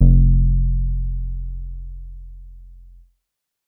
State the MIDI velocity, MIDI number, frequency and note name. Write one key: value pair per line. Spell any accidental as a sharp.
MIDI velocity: 50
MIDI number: 29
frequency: 43.65 Hz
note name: F1